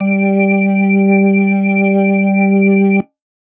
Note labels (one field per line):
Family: organ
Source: electronic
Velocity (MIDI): 75